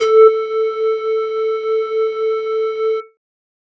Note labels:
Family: flute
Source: synthesizer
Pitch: A4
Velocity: 50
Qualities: distorted

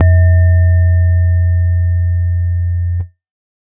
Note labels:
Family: keyboard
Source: electronic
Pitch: F2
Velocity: 100

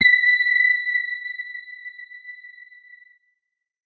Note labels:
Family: guitar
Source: electronic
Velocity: 25

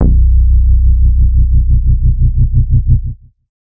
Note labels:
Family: bass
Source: synthesizer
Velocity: 127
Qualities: distorted

